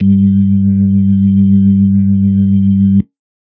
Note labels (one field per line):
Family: organ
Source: electronic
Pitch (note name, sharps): G2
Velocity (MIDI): 50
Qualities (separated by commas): dark